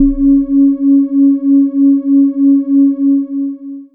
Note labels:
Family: bass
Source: synthesizer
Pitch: C#4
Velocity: 25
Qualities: long release

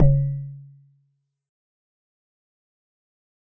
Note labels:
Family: mallet percussion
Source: electronic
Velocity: 25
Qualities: fast decay, percussive

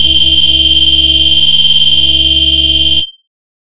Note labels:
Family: bass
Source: synthesizer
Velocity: 127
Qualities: bright, distorted

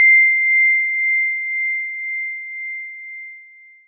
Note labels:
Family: mallet percussion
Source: acoustic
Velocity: 25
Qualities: bright, long release

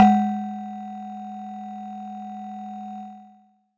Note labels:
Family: mallet percussion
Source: acoustic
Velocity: 50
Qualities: distorted

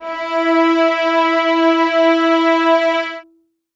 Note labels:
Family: string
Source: acoustic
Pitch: E4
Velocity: 100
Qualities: reverb

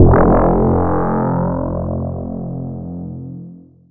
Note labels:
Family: mallet percussion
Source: electronic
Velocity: 25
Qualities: distorted, long release, non-linear envelope

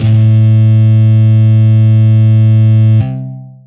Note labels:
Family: guitar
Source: electronic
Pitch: A2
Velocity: 75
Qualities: bright, distorted, long release

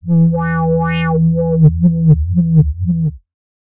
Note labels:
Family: bass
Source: synthesizer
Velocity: 50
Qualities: distorted, non-linear envelope

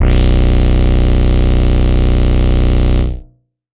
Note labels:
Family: bass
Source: synthesizer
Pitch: B0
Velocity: 100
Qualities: distorted

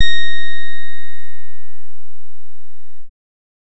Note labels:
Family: bass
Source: synthesizer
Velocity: 25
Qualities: distorted

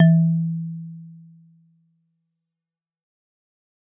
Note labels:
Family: mallet percussion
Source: acoustic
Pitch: E3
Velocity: 100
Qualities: fast decay

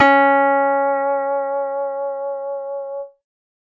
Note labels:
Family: guitar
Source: acoustic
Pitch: C#4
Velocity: 100

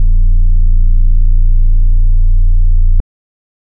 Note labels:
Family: organ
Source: electronic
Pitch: A#0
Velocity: 127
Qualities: dark

